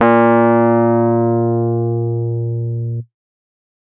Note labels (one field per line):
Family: keyboard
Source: electronic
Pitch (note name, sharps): A#2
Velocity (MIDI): 75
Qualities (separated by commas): distorted